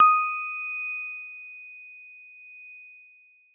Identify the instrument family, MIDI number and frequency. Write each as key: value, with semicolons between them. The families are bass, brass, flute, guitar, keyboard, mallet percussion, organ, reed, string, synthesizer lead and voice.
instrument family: mallet percussion; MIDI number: 87; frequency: 1245 Hz